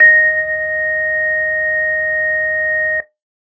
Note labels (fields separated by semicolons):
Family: organ; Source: electronic; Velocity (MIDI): 127